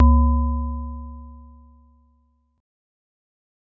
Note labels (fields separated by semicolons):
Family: mallet percussion; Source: acoustic; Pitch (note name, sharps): C#2; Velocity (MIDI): 50; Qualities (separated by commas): dark, fast decay